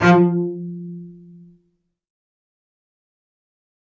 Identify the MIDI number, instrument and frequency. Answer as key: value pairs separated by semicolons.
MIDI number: 53; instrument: acoustic string instrument; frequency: 174.6 Hz